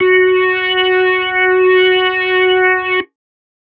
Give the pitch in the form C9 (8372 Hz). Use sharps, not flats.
F#4 (370 Hz)